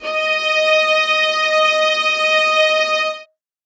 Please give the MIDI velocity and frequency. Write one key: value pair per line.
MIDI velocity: 100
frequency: 622.3 Hz